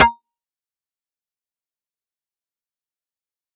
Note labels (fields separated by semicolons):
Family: mallet percussion; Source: acoustic; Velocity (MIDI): 127; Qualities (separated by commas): fast decay, percussive